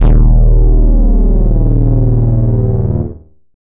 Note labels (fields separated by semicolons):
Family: bass; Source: synthesizer; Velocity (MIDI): 75; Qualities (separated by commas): distorted